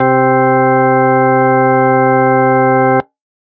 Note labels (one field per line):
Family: organ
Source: electronic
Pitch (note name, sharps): C3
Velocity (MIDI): 100